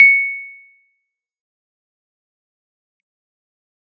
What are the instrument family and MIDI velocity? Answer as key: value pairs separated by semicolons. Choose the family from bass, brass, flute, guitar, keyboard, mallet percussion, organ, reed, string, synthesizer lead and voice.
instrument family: keyboard; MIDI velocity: 25